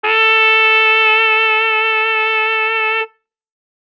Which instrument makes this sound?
acoustic brass instrument